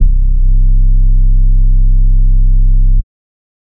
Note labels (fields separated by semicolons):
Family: bass; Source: synthesizer; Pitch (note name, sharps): C1; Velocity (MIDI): 75; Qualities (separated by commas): dark, distorted, tempo-synced